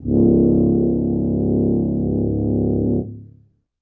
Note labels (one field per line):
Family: brass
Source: acoustic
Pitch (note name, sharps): C#1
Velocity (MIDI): 25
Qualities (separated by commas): dark, reverb